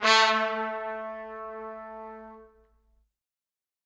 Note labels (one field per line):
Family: brass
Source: acoustic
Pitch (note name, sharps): A3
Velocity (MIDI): 127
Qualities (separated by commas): reverb